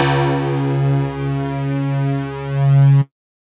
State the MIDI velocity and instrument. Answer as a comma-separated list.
100, electronic mallet percussion instrument